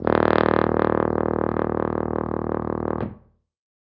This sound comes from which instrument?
acoustic brass instrument